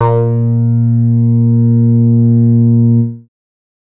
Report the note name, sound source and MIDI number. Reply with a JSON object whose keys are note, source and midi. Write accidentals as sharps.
{"note": "A#2", "source": "synthesizer", "midi": 46}